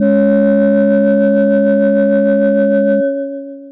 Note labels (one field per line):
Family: mallet percussion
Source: electronic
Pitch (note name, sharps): C#2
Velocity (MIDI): 100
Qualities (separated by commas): long release